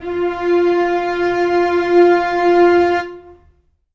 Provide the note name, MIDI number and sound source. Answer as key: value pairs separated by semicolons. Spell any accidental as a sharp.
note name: F4; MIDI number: 65; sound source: acoustic